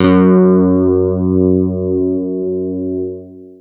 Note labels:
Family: guitar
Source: electronic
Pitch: F#2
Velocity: 127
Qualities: long release

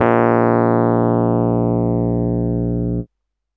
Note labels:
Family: keyboard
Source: electronic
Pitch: A#1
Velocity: 127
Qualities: distorted

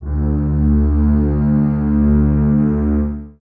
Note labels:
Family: string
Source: acoustic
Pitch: D2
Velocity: 75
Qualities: reverb

